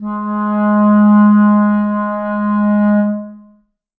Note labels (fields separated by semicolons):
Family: reed; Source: acoustic; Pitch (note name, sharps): G#3; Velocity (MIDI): 100; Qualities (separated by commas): dark, long release, reverb